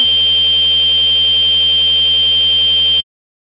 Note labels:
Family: bass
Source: synthesizer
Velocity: 127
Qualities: bright, distorted

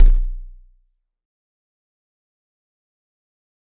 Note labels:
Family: mallet percussion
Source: acoustic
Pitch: B0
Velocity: 75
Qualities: fast decay, percussive

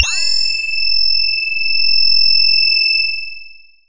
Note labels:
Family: voice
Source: synthesizer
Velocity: 127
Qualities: bright, long release

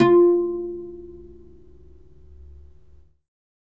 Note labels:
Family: guitar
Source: acoustic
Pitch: F4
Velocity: 25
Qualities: reverb

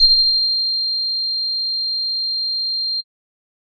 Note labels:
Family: bass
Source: synthesizer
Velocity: 75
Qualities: bright, distorted

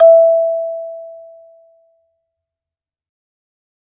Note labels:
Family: mallet percussion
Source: acoustic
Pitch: E5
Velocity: 100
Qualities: fast decay, reverb

